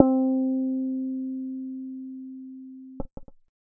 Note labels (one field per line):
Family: bass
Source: synthesizer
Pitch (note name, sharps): C4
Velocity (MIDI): 50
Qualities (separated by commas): dark, reverb